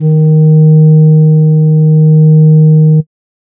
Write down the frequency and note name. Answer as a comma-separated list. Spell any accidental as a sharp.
155.6 Hz, D#3